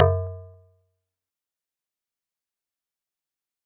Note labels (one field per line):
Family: mallet percussion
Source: acoustic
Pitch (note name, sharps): F#2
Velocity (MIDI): 127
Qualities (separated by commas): fast decay, percussive